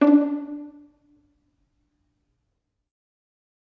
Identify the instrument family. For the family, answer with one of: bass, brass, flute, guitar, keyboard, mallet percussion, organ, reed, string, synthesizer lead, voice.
string